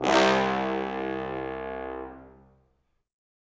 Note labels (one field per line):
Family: brass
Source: acoustic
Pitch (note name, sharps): C2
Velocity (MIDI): 50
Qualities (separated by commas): bright, reverb